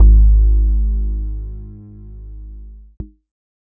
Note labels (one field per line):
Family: keyboard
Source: electronic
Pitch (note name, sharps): G#1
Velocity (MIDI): 25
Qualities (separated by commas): dark, distorted